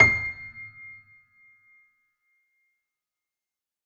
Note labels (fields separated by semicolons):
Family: keyboard; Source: acoustic; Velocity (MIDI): 100; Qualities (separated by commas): percussive